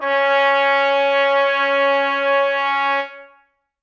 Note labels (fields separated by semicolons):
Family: brass; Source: acoustic; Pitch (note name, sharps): C#4; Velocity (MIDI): 100; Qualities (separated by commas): reverb